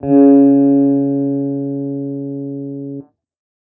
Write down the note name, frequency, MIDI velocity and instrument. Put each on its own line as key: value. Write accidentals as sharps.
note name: C#3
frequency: 138.6 Hz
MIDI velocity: 50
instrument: electronic guitar